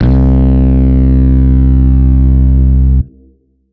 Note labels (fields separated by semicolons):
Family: guitar; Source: electronic; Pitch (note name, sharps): C2; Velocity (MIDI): 127; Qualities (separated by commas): distorted